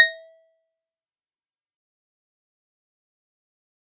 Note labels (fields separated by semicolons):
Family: mallet percussion; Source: acoustic; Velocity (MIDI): 100; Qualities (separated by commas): bright, fast decay, percussive